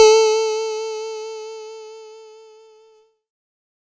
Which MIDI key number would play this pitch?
69